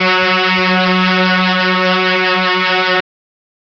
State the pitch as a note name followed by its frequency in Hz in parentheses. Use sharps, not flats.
F#3 (185 Hz)